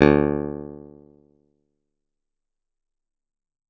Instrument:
acoustic guitar